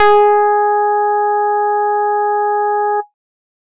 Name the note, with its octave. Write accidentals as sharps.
G#4